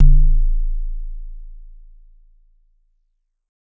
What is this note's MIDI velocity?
100